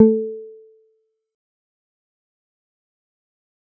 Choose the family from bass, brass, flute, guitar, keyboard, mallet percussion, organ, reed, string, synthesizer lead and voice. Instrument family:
guitar